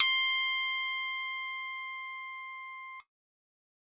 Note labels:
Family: keyboard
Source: electronic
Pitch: C6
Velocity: 127

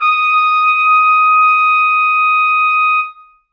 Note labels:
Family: brass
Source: acoustic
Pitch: D#6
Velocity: 75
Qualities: reverb

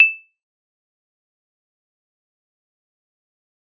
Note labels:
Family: mallet percussion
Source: acoustic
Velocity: 25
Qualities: bright, fast decay, percussive

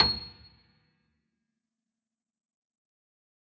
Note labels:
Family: keyboard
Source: acoustic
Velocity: 75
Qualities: fast decay, percussive, reverb

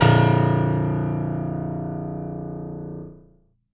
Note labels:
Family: keyboard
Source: acoustic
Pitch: A#0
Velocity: 127

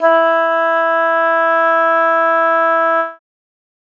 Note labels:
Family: reed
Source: acoustic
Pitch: E4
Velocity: 75

